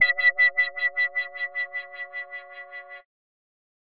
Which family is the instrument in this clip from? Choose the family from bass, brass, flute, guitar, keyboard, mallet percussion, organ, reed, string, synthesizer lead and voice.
bass